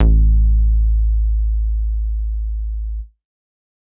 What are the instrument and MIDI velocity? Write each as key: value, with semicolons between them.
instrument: synthesizer bass; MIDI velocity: 50